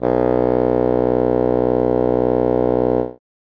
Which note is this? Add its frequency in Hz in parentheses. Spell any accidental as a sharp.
B1 (61.74 Hz)